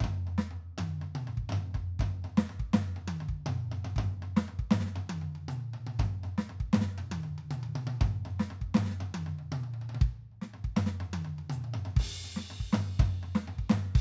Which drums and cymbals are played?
ride, hi-hat pedal, snare, high tom, mid tom, floor tom and kick